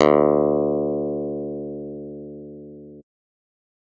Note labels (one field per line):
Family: guitar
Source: electronic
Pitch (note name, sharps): D2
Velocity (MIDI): 127